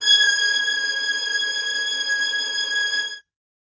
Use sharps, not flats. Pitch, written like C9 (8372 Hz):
G#6 (1661 Hz)